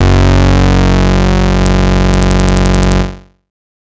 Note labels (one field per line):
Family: bass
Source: synthesizer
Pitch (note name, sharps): F#1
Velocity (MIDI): 75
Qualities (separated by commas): bright, distorted